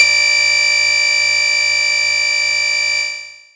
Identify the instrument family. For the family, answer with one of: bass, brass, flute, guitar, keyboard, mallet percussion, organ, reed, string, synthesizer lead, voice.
bass